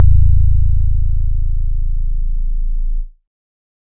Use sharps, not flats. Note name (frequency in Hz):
A0 (27.5 Hz)